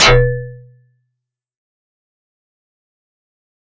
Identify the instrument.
acoustic mallet percussion instrument